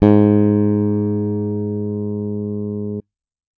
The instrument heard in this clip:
electronic bass